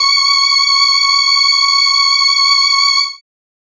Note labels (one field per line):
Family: keyboard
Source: synthesizer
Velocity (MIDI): 50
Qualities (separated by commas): bright